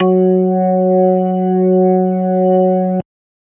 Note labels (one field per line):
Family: organ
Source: electronic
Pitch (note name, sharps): F#3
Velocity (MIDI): 75